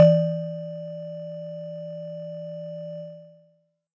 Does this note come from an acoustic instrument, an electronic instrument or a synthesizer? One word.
acoustic